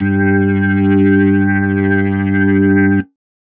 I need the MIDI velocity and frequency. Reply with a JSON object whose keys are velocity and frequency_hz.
{"velocity": 50, "frequency_hz": 98}